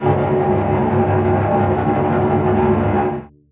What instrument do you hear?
acoustic string instrument